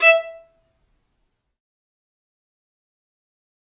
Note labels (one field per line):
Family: string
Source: acoustic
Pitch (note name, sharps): E5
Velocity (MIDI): 100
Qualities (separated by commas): fast decay, percussive, reverb